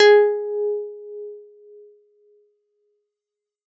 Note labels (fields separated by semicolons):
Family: keyboard; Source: electronic; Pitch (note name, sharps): G#4; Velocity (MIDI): 127